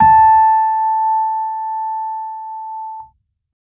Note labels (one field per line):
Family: keyboard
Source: electronic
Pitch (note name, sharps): A5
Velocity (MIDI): 75